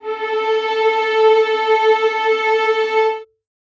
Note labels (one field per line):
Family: string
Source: acoustic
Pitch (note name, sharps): A4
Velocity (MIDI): 25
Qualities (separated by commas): reverb